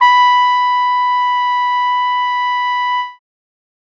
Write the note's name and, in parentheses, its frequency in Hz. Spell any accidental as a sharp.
B5 (987.8 Hz)